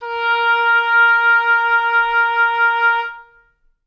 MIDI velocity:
75